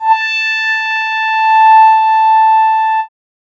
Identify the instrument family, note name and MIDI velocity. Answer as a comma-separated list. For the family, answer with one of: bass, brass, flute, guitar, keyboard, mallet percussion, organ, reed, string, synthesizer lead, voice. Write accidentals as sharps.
keyboard, A5, 127